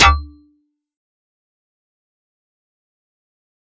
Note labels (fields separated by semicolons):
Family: mallet percussion; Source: electronic; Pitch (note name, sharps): D2; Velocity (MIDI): 127; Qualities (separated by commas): fast decay, percussive